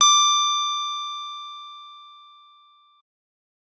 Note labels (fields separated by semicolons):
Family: keyboard; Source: electronic; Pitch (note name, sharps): D6; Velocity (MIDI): 127; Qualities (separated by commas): bright